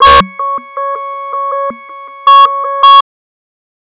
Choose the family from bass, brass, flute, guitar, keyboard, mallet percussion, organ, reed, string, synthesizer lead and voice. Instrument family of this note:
bass